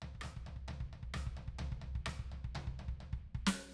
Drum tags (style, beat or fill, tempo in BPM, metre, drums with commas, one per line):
punk
beat
128 BPM
4/4
ride, hi-hat pedal, snare, cross-stick, high tom, floor tom, kick